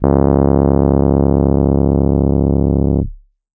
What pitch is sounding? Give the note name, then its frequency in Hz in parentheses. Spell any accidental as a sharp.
C#1 (34.65 Hz)